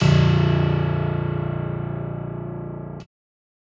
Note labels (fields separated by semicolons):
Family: keyboard; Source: electronic; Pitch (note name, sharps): A#0; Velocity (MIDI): 127; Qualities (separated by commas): bright